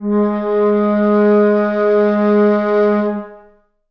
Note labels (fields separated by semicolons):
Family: flute; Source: acoustic; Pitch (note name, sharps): G#3; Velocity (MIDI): 100; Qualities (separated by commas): dark, long release, reverb